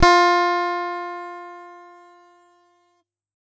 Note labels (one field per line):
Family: guitar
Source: electronic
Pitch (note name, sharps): F4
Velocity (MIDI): 100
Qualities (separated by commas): bright